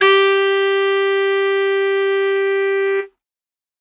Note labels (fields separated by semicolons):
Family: reed; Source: acoustic; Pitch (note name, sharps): G4; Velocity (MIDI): 100; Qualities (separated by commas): bright